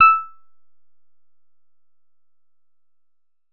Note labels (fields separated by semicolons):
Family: guitar; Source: synthesizer; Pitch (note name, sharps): E6; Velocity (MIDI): 50; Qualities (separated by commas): percussive